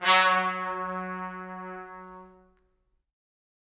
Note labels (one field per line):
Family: brass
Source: acoustic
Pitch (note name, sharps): F#3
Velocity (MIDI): 127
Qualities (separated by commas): reverb